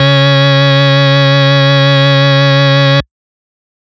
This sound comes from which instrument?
electronic organ